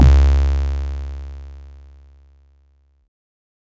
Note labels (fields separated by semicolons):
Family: bass; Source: synthesizer; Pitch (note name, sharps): C#2; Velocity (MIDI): 75; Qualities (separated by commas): bright, distorted